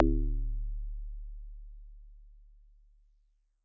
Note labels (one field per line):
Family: guitar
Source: synthesizer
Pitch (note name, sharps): D1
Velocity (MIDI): 100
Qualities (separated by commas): dark